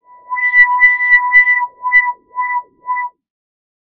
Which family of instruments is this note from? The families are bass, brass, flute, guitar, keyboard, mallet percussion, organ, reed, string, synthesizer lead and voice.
bass